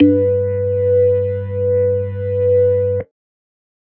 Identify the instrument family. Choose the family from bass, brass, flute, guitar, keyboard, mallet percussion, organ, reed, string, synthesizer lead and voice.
organ